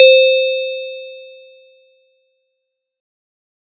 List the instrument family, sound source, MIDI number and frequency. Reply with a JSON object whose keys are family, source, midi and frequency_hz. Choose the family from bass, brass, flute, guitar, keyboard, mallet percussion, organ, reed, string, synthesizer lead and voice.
{"family": "mallet percussion", "source": "acoustic", "midi": 72, "frequency_hz": 523.3}